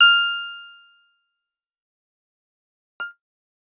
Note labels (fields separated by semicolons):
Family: guitar; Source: electronic; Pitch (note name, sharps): F6; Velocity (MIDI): 75; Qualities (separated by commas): bright, fast decay, percussive